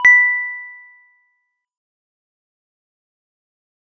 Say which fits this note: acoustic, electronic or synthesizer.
acoustic